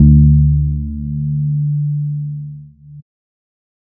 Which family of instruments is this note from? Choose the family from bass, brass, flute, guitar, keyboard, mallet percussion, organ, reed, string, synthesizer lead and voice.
bass